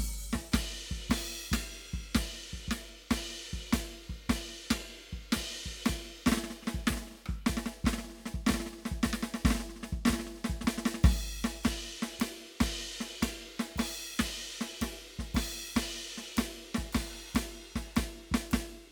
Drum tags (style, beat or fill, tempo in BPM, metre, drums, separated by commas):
klezmer, beat, 152 BPM, 4/4, crash, ride, ride bell, snare, cross-stick, kick